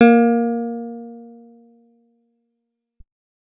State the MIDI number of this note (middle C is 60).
58